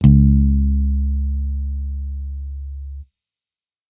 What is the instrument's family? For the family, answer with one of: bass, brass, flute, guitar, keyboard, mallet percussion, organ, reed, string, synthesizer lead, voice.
bass